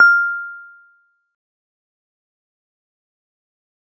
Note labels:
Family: mallet percussion; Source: acoustic; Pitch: F6; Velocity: 25; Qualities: fast decay, percussive

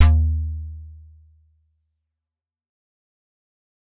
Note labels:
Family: keyboard; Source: acoustic; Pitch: D#2; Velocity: 75; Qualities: fast decay

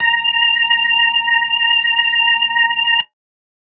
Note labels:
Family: organ; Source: electronic; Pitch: A#5; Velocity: 127

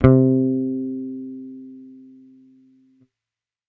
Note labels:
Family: bass; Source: electronic; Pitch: C3; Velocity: 25

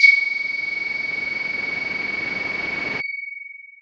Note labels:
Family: voice; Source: synthesizer; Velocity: 127; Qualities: distorted, long release

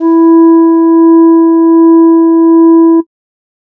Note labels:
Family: flute; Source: synthesizer; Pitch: E4; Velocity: 75

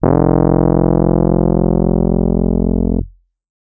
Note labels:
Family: keyboard; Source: electronic; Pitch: F1; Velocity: 127; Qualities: distorted

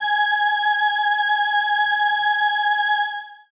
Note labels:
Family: keyboard; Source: synthesizer; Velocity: 25; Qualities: bright

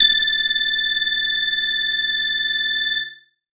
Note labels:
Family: keyboard; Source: electronic; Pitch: A6; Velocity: 100; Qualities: distorted

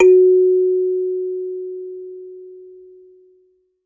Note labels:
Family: mallet percussion; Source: acoustic; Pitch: F#4; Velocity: 50; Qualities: reverb

